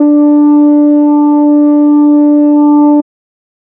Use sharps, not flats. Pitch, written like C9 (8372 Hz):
D4 (293.7 Hz)